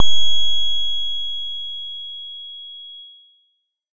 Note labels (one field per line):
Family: bass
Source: synthesizer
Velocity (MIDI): 75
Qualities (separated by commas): distorted